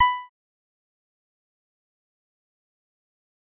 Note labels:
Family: bass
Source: synthesizer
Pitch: B5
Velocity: 75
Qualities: bright, distorted, fast decay, percussive

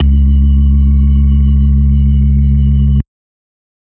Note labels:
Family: organ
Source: electronic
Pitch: C#2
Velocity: 100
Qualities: dark

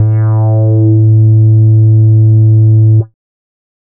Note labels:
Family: bass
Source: synthesizer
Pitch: A2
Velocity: 75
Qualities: dark, distorted

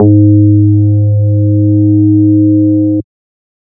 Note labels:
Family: bass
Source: synthesizer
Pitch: G#2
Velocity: 127

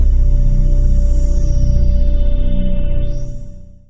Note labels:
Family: synthesizer lead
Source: synthesizer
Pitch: B-1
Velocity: 75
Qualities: long release

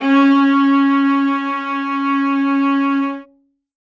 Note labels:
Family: string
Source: acoustic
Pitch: C#4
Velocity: 127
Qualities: reverb

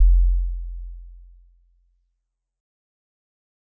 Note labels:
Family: mallet percussion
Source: acoustic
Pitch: F1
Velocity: 25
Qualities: dark, fast decay

